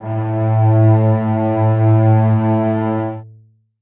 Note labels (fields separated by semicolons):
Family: string; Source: acoustic; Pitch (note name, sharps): A2; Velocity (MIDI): 50; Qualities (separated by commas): reverb